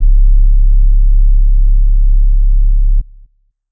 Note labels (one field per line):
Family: flute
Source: acoustic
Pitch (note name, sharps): C#1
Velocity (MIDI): 25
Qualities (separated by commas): dark